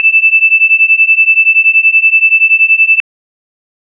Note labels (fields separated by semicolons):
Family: organ; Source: electronic; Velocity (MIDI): 100; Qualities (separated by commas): bright